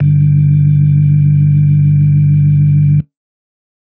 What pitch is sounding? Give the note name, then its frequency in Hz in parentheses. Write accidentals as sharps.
G1 (49 Hz)